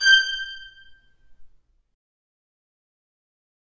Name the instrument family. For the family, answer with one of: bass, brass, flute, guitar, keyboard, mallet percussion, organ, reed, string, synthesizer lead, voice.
string